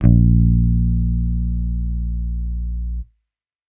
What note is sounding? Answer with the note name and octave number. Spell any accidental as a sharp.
A#1